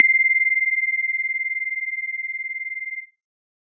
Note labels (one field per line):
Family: synthesizer lead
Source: synthesizer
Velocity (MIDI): 50